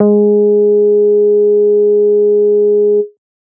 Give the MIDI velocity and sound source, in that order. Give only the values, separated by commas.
50, synthesizer